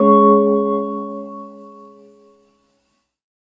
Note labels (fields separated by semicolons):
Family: keyboard; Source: synthesizer; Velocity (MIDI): 100